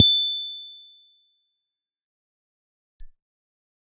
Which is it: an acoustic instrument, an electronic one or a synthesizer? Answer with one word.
electronic